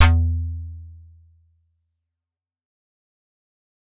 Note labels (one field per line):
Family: keyboard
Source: acoustic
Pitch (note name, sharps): E2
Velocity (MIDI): 127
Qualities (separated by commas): fast decay